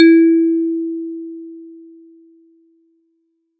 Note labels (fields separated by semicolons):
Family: mallet percussion; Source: acoustic; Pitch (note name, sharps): E4; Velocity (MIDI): 50